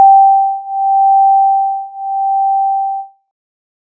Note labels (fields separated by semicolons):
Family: synthesizer lead; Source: synthesizer; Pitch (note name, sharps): G5; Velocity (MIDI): 100